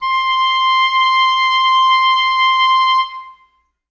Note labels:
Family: reed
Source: acoustic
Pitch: C6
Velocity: 100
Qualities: reverb

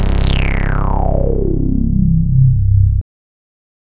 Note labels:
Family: bass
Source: synthesizer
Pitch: C1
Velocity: 127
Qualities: bright, distorted

